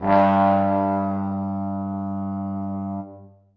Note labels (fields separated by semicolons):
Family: brass; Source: acoustic; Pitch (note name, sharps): G2; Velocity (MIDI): 75; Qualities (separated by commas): bright, reverb